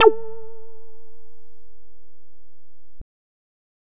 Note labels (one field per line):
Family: bass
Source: synthesizer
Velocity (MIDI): 25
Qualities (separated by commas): distorted